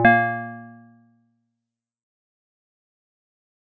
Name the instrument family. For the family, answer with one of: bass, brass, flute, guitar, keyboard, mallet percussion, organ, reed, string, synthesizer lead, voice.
mallet percussion